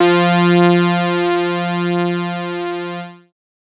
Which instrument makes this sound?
synthesizer bass